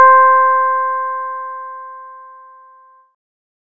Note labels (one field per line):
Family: bass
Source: synthesizer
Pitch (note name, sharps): C5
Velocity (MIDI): 75